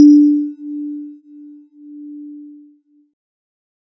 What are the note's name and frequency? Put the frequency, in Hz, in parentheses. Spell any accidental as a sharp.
D4 (293.7 Hz)